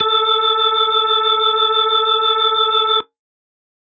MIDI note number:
69